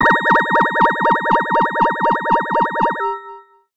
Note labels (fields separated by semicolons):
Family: organ; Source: electronic; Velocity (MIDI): 127; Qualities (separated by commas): distorted